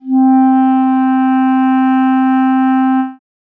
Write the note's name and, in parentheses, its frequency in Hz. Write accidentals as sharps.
C4 (261.6 Hz)